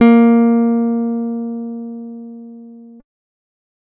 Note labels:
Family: guitar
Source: acoustic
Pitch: A#3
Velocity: 50

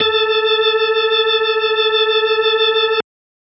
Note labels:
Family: organ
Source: electronic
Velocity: 127

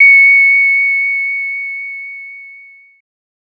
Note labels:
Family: bass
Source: synthesizer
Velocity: 75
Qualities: distorted

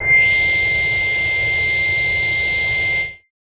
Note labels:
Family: bass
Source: synthesizer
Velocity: 127

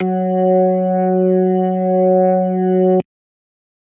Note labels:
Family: organ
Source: electronic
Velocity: 100

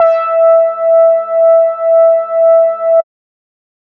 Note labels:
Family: bass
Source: synthesizer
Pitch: E5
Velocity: 100

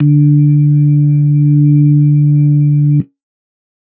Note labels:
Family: organ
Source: electronic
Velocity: 75

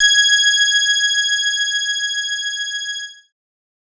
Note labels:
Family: bass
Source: synthesizer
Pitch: G#6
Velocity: 127

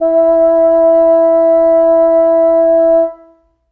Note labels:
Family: reed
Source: acoustic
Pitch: E4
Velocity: 50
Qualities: reverb

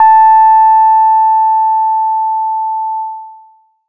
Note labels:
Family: bass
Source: synthesizer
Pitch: A5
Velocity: 25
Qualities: distorted, long release

